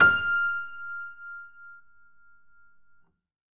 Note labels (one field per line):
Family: keyboard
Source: acoustic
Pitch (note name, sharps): F6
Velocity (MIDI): 127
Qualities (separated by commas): reverb